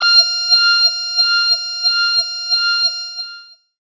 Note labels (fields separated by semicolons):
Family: voice; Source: synthesizer; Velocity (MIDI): 25; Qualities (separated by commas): bright, long release, non-linear envelope, tempo-synced